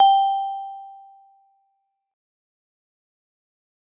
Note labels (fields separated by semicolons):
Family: mallet percussion; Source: acoustic; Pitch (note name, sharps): G5; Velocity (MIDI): 100; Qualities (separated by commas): fast decay